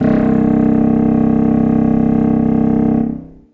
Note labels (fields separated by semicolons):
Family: reed; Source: acoustic; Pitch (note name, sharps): C1; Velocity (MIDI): 25; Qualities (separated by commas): reverb